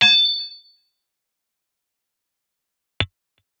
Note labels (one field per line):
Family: guitar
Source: electronic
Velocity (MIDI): 127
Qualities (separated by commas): bright, distorted, fast decay, percussive